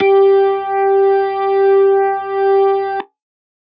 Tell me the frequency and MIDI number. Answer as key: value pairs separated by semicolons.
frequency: 392 Hz; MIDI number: 67